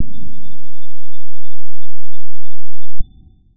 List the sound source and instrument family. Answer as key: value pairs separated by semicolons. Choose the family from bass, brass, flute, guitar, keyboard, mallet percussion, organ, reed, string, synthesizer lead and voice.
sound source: electronic; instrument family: guitar